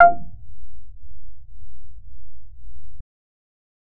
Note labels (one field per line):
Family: bass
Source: synthesizer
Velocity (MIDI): 75